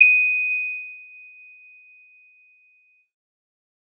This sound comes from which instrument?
electronic keyboard